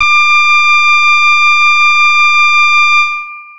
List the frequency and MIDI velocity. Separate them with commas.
1175 Hz, 75